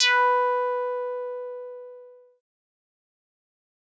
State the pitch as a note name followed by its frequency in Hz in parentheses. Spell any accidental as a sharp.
B4 (493.9 Hz)